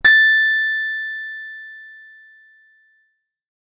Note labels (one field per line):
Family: guitar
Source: acoustic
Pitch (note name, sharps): A6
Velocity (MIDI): 127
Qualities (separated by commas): bright, distorted